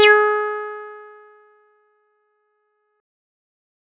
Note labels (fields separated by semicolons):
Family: bass; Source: synthesizer; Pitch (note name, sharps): G#4; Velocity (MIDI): 127; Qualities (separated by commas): distorted